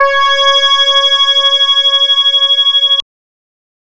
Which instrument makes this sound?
synthesizer bass